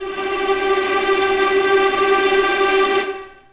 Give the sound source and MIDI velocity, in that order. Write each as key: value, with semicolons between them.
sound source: acoustic; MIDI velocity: 50